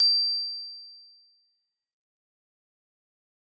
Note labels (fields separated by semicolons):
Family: mallet percussion; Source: acoustic; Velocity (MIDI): 25; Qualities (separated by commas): bright, fast decay, reverb